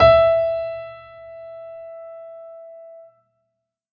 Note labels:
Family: keyboard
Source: acoustic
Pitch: E5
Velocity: 100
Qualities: reverb

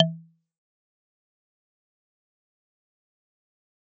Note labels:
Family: mallet percussion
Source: acoustic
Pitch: E3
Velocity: 127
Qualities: fast decay, percussive

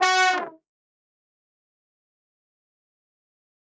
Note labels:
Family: brass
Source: acoustic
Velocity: 75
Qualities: bright, fast decay, reverb

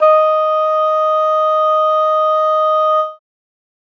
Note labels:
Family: reed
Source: acoustic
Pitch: D#5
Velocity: 50

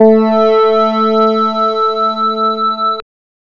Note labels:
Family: bass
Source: synthesizer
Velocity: 75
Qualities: distorted, multiphonic

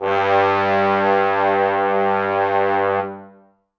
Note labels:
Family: brass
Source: acoustic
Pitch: G2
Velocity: 100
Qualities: bright, reverb

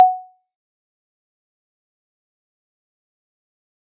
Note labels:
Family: mallet percussion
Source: acoustic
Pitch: F#5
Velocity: 100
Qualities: fast decay, percussive

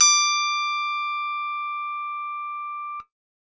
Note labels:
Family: keyboard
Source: electronic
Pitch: D6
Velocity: 25

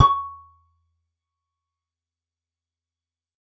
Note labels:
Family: guitar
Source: acoustic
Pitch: C#6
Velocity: 25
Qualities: fast decay, percussive

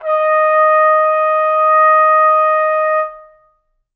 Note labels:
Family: brass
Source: acoustic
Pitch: D#5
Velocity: 50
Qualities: reverb

